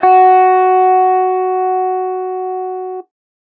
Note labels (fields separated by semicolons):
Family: guitar; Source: electronic; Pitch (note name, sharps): F#4; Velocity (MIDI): 50; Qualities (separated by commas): distorted